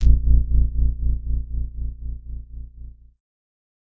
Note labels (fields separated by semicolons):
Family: keyboard; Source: electronic; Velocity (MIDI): 25; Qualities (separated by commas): dark